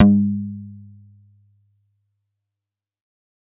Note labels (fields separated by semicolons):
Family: bass; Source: synthesizer; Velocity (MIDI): 100; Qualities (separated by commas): distorted, fast decay